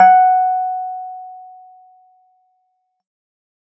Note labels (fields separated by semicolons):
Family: keyboard; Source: electronic; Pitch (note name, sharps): F#5; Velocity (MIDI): 75